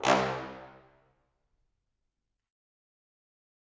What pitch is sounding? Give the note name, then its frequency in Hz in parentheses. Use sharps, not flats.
C2 (65.41 Hz)